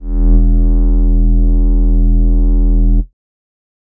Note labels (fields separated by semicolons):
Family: bass; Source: synthesizer; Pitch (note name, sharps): E1; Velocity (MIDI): 127; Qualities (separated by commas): dark